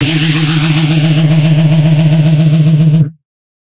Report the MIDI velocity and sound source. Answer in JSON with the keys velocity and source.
{"velocity": 127, "source": "electronic"}